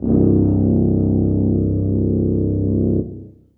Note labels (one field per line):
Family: brass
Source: acoustic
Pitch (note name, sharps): C1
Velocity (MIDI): 100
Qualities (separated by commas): dark, reverb